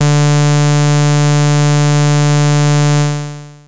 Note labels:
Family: bass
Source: synthesizer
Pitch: D3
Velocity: 25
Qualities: bright, distorted, long release

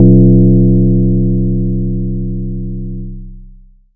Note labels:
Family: mallet percussion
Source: acoustic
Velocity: 100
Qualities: distorted, long release

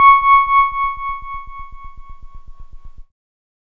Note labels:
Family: keyboard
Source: electronic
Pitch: C#6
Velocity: 127

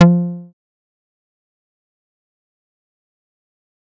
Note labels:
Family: bass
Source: synthesizer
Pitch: F3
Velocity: 127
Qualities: fast decay, percussive

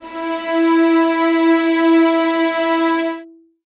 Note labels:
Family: string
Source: acoustic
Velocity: 50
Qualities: reverb

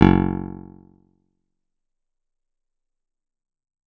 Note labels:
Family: guitar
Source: acoustic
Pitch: F#1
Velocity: 100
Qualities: percussive

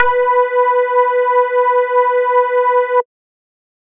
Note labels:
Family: bass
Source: synthesizer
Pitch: B4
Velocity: 100

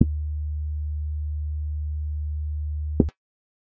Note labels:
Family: bass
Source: synthesizer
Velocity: 25

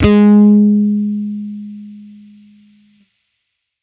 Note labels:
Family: bass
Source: electronic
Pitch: G#3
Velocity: 75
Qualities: distorted

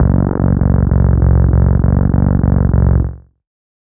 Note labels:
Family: bass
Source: synthesizer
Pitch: F#0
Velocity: 75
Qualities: distorted, tempo-synced

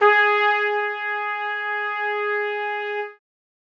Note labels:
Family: brass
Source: acoustic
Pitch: G#4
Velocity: 75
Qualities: reverb

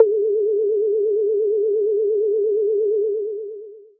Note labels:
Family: bass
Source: synthesizer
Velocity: 127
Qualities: long release

